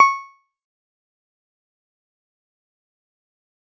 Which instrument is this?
synthesizer guitar